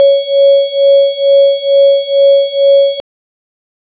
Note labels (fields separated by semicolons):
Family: organ; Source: electronic; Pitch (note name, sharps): C#5; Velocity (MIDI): 25